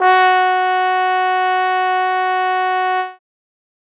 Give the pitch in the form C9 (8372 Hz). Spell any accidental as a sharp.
F#4 (370 Hz)